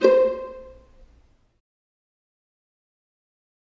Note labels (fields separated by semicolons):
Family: string; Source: acoustic; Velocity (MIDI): 50; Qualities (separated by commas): dark, fast decay, percussive, reverb